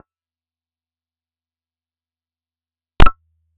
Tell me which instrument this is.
synthesizer bass